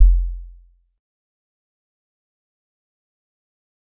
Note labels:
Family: mallet percussion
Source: acoustic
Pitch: F1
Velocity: 25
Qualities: dark, fast decay, percussive

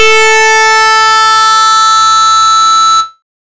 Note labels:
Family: bass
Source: synthesizer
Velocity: 127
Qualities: bright, distorted

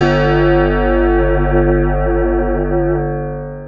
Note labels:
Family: guitar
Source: electronic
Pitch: G1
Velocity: 100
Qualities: long release, multiphonic, non-linear envelope

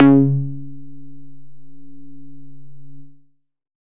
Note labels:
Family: bass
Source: synthesizer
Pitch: C#3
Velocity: 25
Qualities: distorted

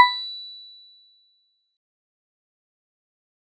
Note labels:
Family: mallet percussion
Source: acoustic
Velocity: 50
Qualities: bright, fast decay, percussive

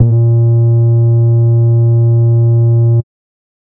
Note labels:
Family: bass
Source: synthesizer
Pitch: A#2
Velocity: 75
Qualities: dark, distorted, tempo-synced

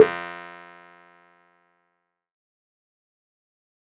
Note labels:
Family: keyboard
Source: electronic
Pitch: F2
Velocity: 50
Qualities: fast decay, percussive

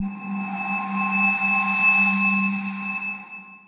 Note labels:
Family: mallet percussion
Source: electronic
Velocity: 50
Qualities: long release, non-linear envelope

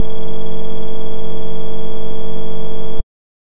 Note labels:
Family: bass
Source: synthesizer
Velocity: 127

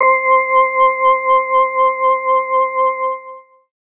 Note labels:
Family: organ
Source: electronic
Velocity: 75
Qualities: distorted

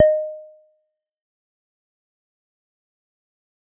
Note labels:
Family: bass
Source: synthesizer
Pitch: D#5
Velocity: 127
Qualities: fast decay, percussive

